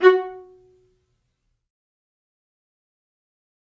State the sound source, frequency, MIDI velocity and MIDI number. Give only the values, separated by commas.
acoustic, 370 Hz, 25, 66